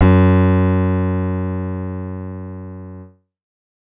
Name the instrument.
synthesizer keyboard